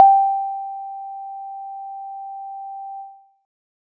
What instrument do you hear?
synthesizer guitar